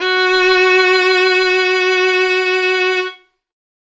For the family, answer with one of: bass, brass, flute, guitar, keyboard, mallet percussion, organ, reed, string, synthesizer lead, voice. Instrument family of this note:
string